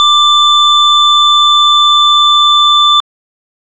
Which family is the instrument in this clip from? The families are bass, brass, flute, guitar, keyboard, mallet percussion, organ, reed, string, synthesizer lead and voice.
organ